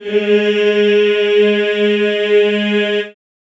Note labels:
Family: voice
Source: acoustic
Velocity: 100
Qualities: reverb

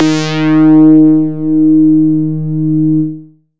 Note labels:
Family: bass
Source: synthesizer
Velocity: 75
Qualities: bright, distorted

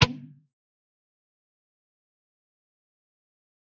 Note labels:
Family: guitar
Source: electronic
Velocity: 25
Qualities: distorted, fast decay, percussive

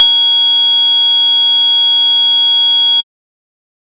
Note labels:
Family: bass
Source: synthesizer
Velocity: 100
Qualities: bright, distorted, tempo-synced

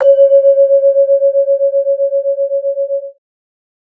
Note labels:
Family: mallet percussion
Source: acoustic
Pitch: C#5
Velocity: 50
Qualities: multiphonic

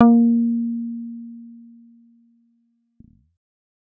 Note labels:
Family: bass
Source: synthesizer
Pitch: A#3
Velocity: 75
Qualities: dark

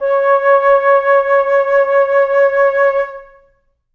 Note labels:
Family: flute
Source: acoustic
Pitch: C#5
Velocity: 75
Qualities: reverb

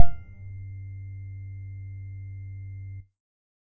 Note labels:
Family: bass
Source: synthesizer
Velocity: 25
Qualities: distorted, percussive

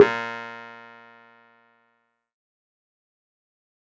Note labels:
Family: keyboard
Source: electronic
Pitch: A#2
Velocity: 75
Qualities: fast decay, percussive

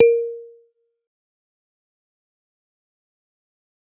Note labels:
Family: mallet percussion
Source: acoustic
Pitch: A#4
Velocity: 100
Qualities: fast decay, percussive

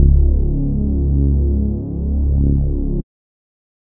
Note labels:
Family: bass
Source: synthesizer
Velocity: 50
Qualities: dark

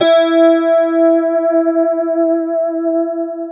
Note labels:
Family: guitar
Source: electronic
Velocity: 50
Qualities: long release, multiphonic, non-linear envelope

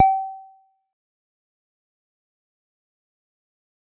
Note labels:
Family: bass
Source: synthesizer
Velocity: 25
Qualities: fast decay, percussive

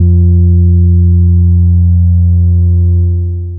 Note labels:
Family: bass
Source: synthesizer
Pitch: F2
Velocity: 50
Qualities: long release

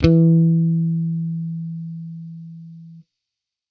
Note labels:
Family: bass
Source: electronic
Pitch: E3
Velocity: 100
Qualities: distorted

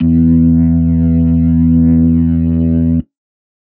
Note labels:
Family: organ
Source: electronic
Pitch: E2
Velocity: 100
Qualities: distorted

